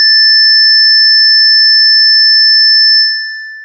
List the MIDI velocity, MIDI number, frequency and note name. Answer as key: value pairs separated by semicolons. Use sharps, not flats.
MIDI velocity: 50; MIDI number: 93; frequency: 1760 Hz; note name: A6